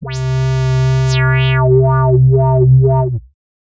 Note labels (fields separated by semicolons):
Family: bass; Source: synthesizer; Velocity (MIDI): 100; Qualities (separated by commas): distorted, non-linear envelope